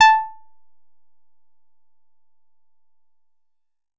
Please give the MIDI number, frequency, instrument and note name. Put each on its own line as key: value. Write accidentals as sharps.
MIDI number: 81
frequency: 880 Hz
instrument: synthesizer guitar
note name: A5